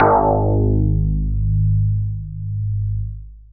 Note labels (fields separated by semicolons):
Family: synthesizer lead; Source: synthesizer; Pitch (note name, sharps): G#1; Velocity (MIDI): 50; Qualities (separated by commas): long release